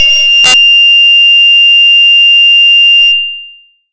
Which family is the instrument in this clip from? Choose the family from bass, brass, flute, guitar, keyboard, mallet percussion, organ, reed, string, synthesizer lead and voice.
bass